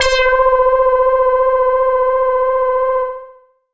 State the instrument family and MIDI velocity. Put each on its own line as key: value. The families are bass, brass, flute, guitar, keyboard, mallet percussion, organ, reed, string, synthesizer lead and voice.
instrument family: bass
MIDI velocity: 75